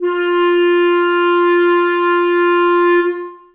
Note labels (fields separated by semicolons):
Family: reed; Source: acoustic; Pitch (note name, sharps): F4; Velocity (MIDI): 100; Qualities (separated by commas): long release, reverb